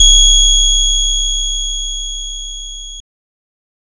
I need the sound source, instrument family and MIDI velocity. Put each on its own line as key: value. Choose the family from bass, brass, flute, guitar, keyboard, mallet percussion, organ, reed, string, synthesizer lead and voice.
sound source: synthesizer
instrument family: guitar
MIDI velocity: 50